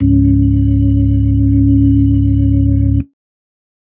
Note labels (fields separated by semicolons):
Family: organ; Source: electronic; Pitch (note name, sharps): C#1; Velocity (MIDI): 50; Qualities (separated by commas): dark